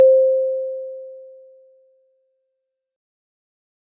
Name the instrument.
acoustic mallet percussion instrument